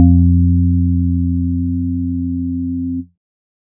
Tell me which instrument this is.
electronic organ